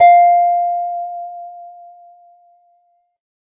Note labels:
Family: guitar; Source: acoustic; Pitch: F5; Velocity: 75

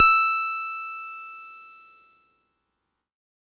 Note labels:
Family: keyboard; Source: electronic; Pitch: E6; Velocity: 127

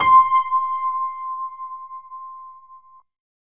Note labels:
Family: keyboard; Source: electronic; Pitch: C6; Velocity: 127; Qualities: reverb

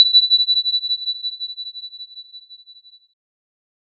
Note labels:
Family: keyboard; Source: synthesizer; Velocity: 25; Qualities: bright

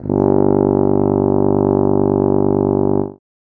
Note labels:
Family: brass; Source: acoustic; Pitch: G1; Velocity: 75; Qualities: dark

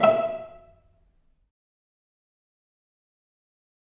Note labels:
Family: string; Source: acoustic; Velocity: 100; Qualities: dark, fast decay, percussive, reverb

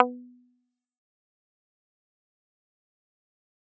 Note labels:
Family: guitar; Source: electronic; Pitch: B3; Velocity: 100; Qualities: fast decay, percussive

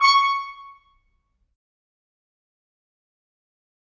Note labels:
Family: brass; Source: acoustic; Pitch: C#6; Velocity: 100; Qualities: fast decay, percussive, reverb

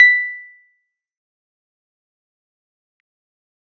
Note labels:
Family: keyboard; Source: electronic; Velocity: 127; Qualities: fast decay, percussive

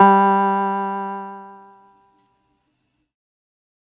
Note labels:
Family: keyboard; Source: electronic; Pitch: G3; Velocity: 100

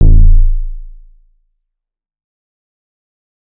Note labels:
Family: bass; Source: synthesizer; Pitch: A0; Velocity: 75; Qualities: dark, fast decay

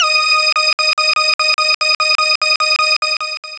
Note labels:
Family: synthesizer lead; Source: synthesizer; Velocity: 75; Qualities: long release

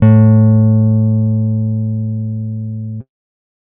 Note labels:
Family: guitar; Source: acoustic; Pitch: A2; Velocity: 50

